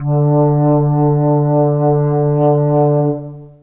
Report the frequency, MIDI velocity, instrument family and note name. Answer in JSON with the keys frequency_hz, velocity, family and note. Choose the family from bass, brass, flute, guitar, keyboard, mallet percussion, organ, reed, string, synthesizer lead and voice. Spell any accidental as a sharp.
{"frequency_hz": 146.8, "velocity": 127, "family": "flute", "note": "D3"}